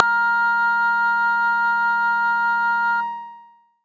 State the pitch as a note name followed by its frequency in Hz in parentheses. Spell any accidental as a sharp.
A#4 (466.2 Hz)